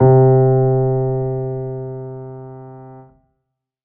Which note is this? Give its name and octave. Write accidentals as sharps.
C3